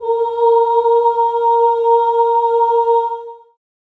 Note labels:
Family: voice; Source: acoustic; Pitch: A#4; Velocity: 50; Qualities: reverb

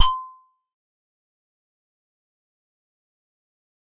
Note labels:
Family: keyboard; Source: acoustic; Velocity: 25; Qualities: fast decay, percussive

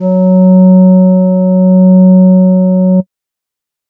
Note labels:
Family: flute; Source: synthesizer; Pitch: F#3; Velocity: 127; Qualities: dark

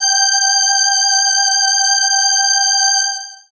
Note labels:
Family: keyboard; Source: synthesizer; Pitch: G5; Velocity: 25; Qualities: bright

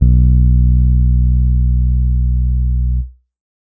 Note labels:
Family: keyboard; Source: electronic; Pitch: B1; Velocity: 25; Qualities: dark, distorted

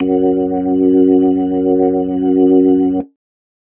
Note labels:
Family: organ; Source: electronic; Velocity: 75

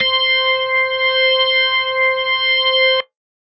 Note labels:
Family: organ; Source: electronic; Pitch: C5; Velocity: 100

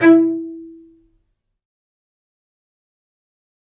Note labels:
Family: string; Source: acoustic; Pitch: E4; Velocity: 100; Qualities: fast decay, percussive, reverb

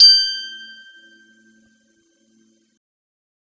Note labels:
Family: guitar; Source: electronic; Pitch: G6; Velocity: 127; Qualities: bright, percussive, reverb

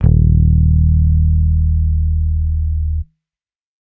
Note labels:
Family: bass; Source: electronic; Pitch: D#1; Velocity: 50

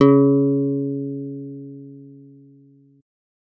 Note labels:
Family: bass; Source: synthesizer; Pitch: C#3; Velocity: 127; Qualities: distorted

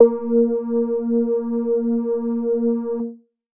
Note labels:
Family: keyboard; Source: electronic; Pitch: A#3; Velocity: 75; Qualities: distorted

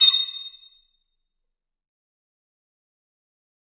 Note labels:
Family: reed; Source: acoustic; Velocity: 100; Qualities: bright, fast decay, percussive, reverb

